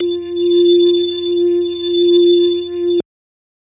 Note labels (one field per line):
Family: organ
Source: electronic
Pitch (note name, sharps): F4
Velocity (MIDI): 127